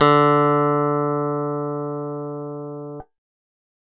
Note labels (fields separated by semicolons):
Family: keyboard; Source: electronic; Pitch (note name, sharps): D3; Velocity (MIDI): 50